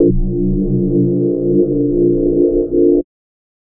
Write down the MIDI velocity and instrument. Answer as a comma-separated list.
75, electronic mallet percussion instrument